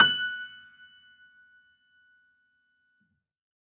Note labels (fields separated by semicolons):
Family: keyboard; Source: acoustic; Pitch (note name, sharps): F#6; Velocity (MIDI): 127; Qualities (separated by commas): percussive